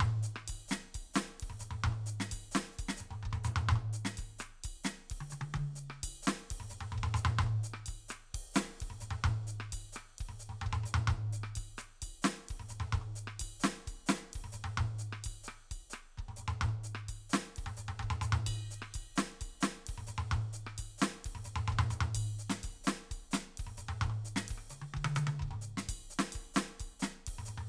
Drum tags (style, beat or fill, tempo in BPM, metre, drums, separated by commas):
Dominican merengue, beat, 130 BPM, 4/4, ride, ride bell, hi-hat pedal, snare, cross-stick, high tom, mid tom, kick